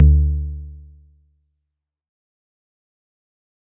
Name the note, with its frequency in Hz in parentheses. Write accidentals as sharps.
D2 (73.42 Hz)